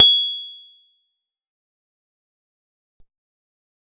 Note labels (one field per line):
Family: guitar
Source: acoustic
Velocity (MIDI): 127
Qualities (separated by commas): bright, fast decay, percussive